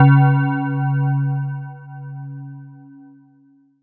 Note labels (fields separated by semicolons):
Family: mallet percussion; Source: electronic; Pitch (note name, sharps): C#3; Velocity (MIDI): 75